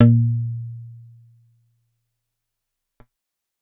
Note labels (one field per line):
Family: guitar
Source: acoustic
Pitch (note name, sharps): A#2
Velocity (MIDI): 127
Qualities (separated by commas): dark, fast decay